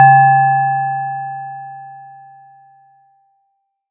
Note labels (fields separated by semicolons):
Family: mallet percussion; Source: acoustic; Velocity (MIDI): 50